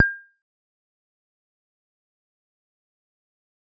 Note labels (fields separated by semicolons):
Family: bass; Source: synthesizer; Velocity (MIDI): 75; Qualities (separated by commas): fast decay, percussive